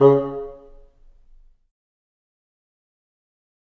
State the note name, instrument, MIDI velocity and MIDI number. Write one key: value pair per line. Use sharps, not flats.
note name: C#3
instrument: acoustic reed instrument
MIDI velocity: 75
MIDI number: 49